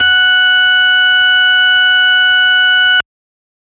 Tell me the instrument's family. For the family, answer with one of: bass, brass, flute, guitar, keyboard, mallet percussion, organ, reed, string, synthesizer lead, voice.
organ